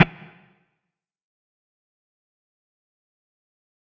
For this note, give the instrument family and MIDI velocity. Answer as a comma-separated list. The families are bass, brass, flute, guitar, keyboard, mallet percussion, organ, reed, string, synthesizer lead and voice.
guitar, 75